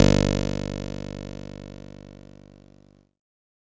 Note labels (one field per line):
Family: keyboard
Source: electronic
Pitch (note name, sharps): G1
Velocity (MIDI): 25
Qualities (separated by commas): bright, distorted